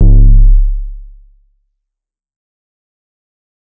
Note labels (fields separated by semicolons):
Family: bass; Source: synthesizer; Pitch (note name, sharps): C#1; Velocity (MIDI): 127; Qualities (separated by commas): dark, fast decay